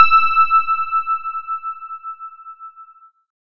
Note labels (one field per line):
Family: keyboard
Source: electronic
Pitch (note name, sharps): E6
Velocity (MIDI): 75